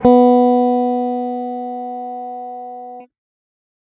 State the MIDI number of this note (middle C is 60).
59